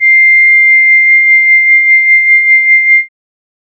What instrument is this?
synthesizer keyboard